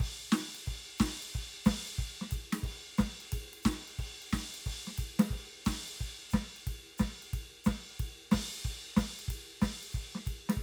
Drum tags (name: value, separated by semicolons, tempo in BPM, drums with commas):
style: rock; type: beat; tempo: 90 BPM; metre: 4/4; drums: ride, hi-hat pedal, snare, kick